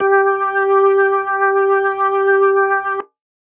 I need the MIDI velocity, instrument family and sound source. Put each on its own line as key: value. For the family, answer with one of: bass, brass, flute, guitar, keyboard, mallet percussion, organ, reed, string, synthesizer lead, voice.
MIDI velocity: 75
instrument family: organ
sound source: electronic